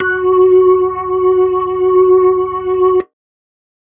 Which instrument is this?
electronic organ